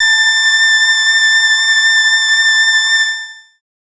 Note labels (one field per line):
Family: voice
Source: synthesizer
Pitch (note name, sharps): A6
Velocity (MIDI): 75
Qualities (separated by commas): bright, long release